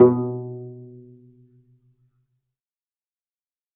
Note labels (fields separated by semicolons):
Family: string; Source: acoustic; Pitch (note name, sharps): B2; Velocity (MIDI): 127; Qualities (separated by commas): dark, fast decay, reverb